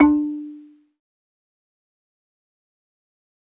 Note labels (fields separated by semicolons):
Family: mallet percussion; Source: acoustic; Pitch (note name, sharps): D4; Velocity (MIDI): 25; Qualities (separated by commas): fast decay, percussive, reverb